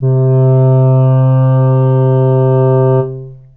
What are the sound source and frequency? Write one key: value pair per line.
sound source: acoustic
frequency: 130.8 Hz